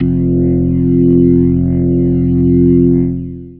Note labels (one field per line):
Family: organ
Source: electronic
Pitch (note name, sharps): F1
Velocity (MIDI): 25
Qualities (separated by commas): distorted, long release